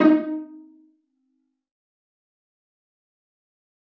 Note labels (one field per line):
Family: string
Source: acoustic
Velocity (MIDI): 127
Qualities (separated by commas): fast decay, percussive, reverb